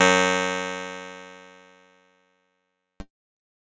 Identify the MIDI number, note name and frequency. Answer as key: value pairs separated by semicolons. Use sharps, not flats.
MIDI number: 42; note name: F#2; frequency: 92.5 Hz